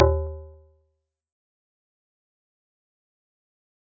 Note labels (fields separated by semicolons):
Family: mallet percussion; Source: acoustic; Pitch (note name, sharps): D#2; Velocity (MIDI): 100; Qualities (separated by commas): fast decay, percussive